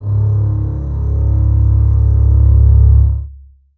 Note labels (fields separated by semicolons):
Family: string; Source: acoustic; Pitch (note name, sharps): C#1; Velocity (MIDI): 50; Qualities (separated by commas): long release, reverb